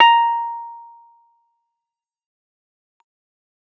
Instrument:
electronic keyboard